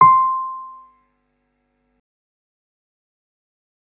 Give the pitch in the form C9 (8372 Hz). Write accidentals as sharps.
C6 (1047 Hz)